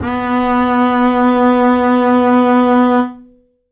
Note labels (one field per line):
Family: string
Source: acoustic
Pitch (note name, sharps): B3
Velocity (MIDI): 50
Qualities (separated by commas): reverb